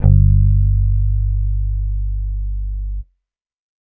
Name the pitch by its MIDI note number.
31